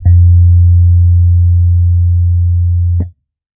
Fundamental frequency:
87.31 Hz